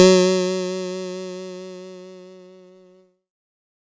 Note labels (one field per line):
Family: keyboard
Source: electronic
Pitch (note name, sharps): F#3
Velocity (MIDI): 50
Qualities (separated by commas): bright